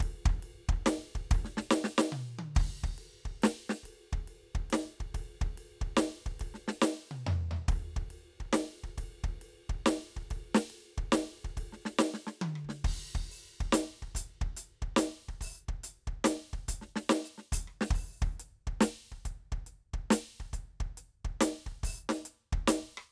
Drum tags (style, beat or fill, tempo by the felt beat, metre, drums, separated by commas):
rock, beat, 46.7 dotted-quarter beats per minute (140 eighth notes per minute), 6/8, crash, ride, closed hi-hat, open hi-hat, hi-hat pedal, snare, cross-stick, high tom, mid tom, floor tom, kick